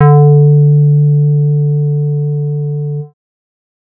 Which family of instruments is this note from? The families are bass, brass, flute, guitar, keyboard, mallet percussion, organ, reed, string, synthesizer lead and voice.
bass